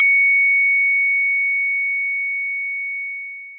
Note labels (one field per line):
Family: mallet percussion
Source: acoustic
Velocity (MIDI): 75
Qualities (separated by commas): bright, distorted, long release